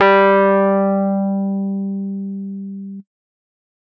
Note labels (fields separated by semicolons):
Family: keyboard; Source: electronic; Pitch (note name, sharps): G3; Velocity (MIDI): 100; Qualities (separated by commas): distorted